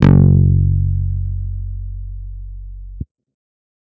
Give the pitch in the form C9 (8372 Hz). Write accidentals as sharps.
F#1 (46.25 Hz)